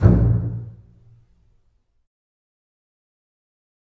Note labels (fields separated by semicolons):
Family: string; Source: acoustic; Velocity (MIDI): 50; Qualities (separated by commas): fast decay, reverb